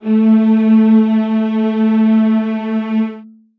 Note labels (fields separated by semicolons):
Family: string; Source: acoustic; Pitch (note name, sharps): A3; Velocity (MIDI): 127; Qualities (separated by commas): reverb